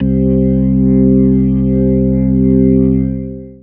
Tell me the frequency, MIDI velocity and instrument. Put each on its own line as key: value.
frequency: 65.41 Hz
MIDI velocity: 25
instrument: electronic organ